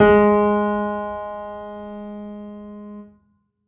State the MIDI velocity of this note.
75